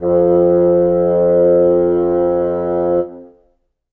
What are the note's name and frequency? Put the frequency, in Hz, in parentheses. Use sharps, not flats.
F2 (87.31 Hz)